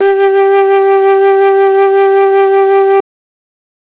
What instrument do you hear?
electronic flute